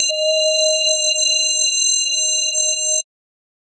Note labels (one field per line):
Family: mallet percussion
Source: electronic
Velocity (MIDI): 100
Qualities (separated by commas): multiphonic, non-linear envelope